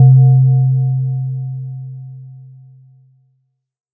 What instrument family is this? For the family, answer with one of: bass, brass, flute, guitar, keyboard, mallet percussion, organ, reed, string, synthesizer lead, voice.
mallet percussion